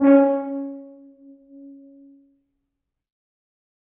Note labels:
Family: brass; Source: acoustic; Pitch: C#4; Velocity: 75; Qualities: reverb

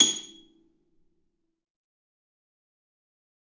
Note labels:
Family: string; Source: acoustic; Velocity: 100; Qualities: fast decay, percussive, reverb

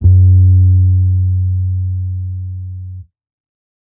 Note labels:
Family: bass; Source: electronic; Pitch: F#2; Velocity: 100; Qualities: dark

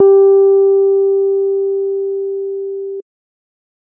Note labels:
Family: keyboard; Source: electronic; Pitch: G4; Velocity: 75; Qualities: dark

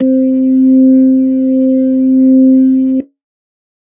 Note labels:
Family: organ; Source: electronic; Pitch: C4; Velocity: 25; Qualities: dark

